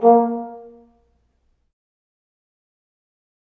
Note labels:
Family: brass; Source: acoustic; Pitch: A#3; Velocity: 50; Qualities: dark, fast decay, percussive, reverb

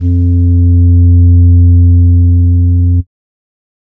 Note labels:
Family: flute; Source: synthesizer; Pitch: F2; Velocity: 25; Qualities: dark

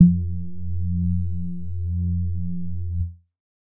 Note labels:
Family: keyboard; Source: electronic; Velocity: 50; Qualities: dark, distorted

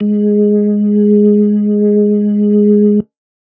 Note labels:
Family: organ; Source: electronic; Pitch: G#3; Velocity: 50; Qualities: dark

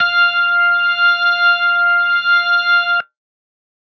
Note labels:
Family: organ; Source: electronic; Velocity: 50

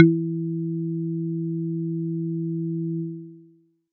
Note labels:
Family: mallet percussion; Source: acoustic; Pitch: E3; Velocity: 75

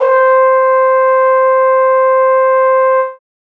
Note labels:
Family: brass; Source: acoustic; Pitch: C5; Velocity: 50

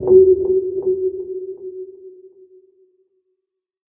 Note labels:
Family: synthesizer lead; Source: synthesizer; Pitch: F#4; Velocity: 50; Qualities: non-linear envelope, reverb

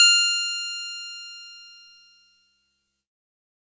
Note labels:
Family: keyboard; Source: electronic; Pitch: F6; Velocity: 50

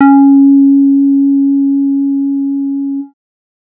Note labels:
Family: bass; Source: synthesizer; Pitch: C#4; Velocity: 127; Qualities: dark

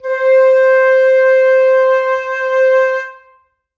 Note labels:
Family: flute; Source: acoustic; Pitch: C5; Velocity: 127; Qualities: reverb

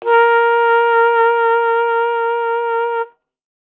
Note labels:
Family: brass; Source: acoustic; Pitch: A#4; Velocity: 25

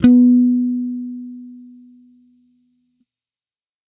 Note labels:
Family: bass; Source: electronic; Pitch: B3; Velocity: 127

